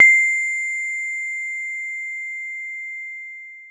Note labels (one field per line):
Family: mallet percussion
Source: acoustic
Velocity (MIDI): 127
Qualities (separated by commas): long release